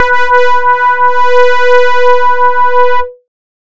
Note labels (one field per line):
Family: bass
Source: synthesizer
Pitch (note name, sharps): B4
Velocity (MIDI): 75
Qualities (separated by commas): distorted